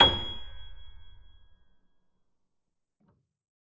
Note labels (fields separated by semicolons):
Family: keyboard; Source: acoustic; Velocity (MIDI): 25; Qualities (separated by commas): reverb